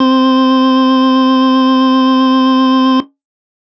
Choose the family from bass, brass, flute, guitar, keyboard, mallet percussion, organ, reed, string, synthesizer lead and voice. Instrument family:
organ